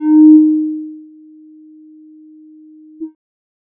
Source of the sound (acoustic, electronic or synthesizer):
synthesizer